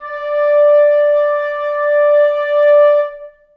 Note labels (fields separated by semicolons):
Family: reed; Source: acoustic; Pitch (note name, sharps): D5; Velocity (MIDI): 50; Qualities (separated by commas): reverb